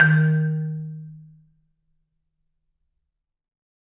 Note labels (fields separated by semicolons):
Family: mallet percussion; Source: acoustic; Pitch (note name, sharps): D#3; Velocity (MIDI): 127; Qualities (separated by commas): dark, reverb